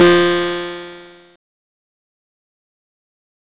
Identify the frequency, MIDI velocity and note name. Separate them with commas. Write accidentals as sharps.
174.6 Hz, 50, F3